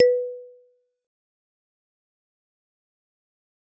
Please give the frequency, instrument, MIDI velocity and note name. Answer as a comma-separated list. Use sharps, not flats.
493.9 Hz, acoustic mallet percussion instrument, 25, B4